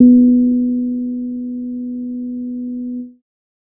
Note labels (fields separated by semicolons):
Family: bass; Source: synthesizer; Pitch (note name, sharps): B3; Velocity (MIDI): 75; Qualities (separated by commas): dark